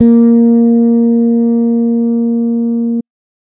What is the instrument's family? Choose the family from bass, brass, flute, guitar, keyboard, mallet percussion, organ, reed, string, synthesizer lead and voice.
bass